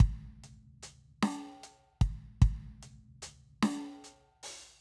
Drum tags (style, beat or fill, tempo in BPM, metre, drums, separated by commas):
rock, beat, 50 BPM, 4/4, closed hi-hat, open hi-hat, hi-hat pedal, snare, kick